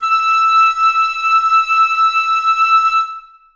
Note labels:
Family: reed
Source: acoustic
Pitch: E6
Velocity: 100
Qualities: reverb

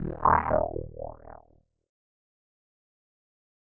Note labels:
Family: keyboard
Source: electronic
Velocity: 75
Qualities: distorted, fast decay, non-linear envelope

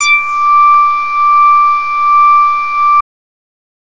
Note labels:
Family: bass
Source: synthesizer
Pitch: D6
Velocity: 100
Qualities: distorted

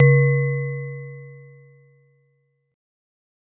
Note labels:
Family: mallet percussion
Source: acoustic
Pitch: C#3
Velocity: 75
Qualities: dark

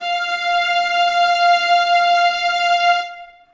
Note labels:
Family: string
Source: acoustic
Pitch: F5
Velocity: 75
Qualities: reverb

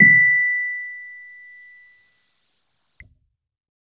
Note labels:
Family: keyboard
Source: electronic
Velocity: 25

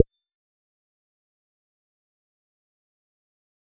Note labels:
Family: bass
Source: synthesizer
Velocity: 100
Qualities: fast decay, percussive

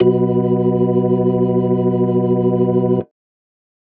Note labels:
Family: organ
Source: electronic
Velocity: 50

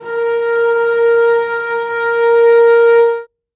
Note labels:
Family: string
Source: acoustic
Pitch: A#4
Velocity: 25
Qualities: reverb

